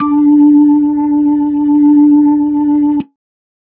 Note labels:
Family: organ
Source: electronic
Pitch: D4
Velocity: 50

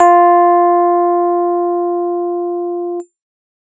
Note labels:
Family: keyboard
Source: electronic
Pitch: F4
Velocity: 100

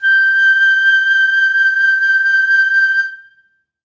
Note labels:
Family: flute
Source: acoustic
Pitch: G6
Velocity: 50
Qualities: reverb

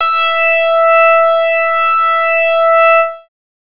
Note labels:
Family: bass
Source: synthesizer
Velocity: 50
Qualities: bright, distorted

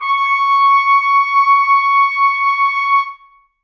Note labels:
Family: brass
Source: acoustic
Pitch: C#6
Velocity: 75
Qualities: reverb

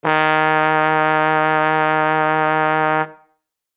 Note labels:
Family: brass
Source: acoustic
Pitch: D#3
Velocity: 100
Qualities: bright

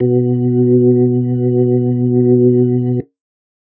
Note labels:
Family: organ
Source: electronic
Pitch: B2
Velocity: 100

